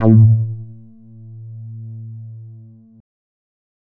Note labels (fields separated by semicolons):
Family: bass; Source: synthesizer; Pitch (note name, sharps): A2; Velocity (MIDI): 50; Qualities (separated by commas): dark, distorted